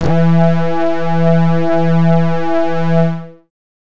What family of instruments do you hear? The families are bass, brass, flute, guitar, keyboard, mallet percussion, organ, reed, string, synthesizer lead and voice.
bass